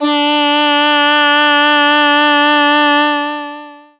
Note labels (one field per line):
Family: voice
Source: synthesizer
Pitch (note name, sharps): D4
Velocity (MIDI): 127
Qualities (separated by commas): bright, distorted, long release